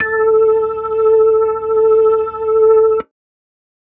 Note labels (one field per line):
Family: organ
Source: electronic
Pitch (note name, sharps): A4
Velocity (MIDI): 25